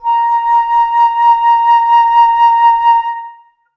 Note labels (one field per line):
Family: flute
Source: acoustic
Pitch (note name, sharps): A#5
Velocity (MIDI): 50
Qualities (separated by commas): reverb